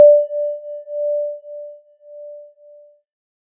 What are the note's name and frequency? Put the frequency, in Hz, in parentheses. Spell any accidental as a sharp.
D5 (587.3 Hz)